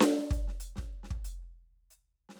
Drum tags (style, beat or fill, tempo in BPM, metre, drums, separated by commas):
hip-hop, beat, 100 BPM, 4/4, closed hi-hat, hi-hat pedal, snare, kick